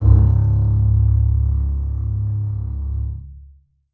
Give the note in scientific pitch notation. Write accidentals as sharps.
C#1